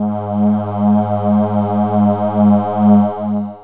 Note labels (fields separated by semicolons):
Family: voice; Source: synthesizer; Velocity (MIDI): 127; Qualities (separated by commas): distorted, long release